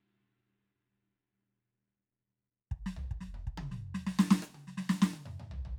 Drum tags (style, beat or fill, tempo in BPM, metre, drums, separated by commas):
soft pop, fill, 83 BPM, 4/4, snare, cross-stick, high tom, mid tom, floor tom, kick